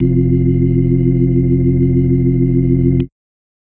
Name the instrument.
electronic organ